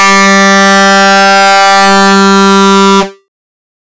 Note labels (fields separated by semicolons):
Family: bass; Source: synthesizer; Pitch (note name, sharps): G3; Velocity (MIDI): 100; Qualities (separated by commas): bright, distorted